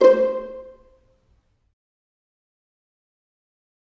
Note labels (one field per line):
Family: string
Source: acoustic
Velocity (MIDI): 75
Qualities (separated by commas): dark, fast decay, percussive, reverb